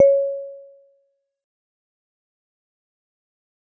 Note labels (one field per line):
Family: mallet percussion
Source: acoustic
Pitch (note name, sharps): C#5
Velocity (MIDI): 25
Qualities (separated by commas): fast decay, percussive